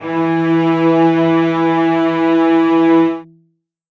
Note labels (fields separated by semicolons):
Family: string; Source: acoustic; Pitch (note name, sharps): E3; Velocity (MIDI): 100; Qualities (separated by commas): reverb